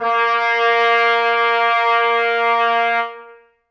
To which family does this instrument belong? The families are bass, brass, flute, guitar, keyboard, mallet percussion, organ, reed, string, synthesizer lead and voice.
brass